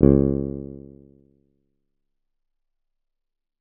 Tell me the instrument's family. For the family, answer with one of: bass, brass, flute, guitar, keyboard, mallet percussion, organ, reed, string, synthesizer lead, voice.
guitar